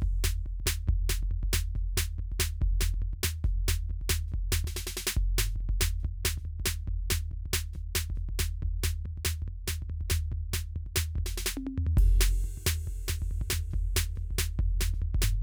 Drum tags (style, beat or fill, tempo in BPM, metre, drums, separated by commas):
punk, beat, 140 BPM, 4/4, crash, ride, snare, high tom, floor tom, kick